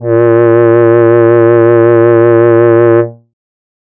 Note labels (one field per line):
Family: voice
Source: synthesizer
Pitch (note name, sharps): A#2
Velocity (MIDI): 127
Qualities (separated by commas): distorted